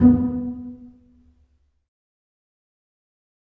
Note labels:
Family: string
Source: acoustic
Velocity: 75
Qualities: dark, fast decay, reverb

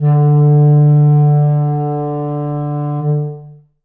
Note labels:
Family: reed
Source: acoustic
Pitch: D3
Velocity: 50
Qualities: dark, long release, reverb

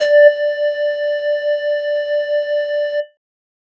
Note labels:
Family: flute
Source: synthesizer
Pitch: D5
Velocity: 50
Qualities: distorted

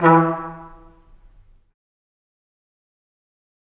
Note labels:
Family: brass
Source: acoustic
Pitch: E3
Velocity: 50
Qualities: fast decay, percussive, reverb

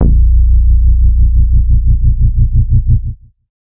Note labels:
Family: bass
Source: synthesizer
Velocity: 50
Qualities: distorted

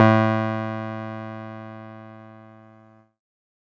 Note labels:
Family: keyboard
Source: electronic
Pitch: A2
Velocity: 100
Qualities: distorted

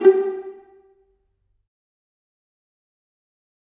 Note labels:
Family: string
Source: acoustic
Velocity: 127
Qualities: dark, fast decay, percussive, reverb

